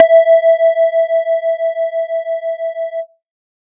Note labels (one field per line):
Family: synthesizer lead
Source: synthesizer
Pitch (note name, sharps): E5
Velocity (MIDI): 100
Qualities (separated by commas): distorted